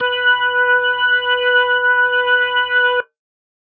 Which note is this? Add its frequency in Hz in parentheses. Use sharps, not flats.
B4 (493.9 Hz)